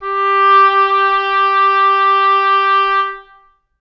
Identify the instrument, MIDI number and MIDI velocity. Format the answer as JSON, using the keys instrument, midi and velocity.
{"instrument": "acoustic reed instrument", "midi": 67, "velocity": 75}